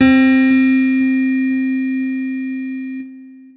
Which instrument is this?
electronic keyboard